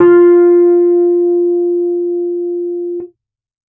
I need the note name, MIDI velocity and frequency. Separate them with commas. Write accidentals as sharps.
F4, 100, 349.2 Hz